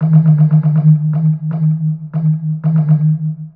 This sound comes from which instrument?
synthesizer mallet percussion instrument